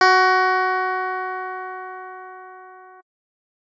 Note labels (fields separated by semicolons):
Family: keyboard; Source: electronic; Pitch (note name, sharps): F#4; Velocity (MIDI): 127; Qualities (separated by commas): bright